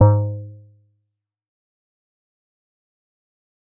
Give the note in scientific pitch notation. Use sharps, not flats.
G#2